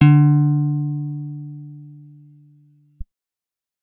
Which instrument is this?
acoustic guitar